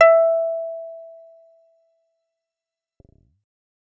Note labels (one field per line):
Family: bass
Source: synthesizer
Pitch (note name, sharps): E5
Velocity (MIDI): 127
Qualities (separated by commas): fast decay